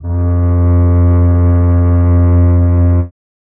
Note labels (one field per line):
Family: string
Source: acoustic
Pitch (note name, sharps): F2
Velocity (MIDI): 50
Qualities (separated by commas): dark, reverb